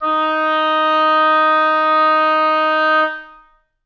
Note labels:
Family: reed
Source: acoustic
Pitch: D#4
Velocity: 127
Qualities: reverb

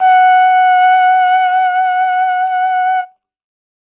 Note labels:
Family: brass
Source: acoustic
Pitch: F#5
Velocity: 25

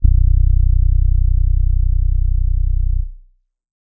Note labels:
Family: keyboard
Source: electronic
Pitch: B0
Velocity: 25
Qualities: dark, distorted

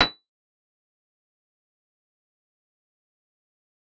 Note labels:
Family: keyboard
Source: synthesizer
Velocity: 127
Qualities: fast decay, percussive

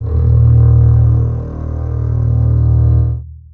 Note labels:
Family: string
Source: acoustic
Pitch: D#1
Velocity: 25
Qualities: long release, reverb

